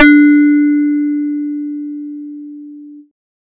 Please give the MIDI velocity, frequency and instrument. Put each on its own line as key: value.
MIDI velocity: 50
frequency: 293.7 Hz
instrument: synthesizer bass